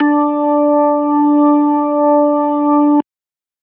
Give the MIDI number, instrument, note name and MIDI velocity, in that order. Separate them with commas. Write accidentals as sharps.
62, electronic organ, D4, 25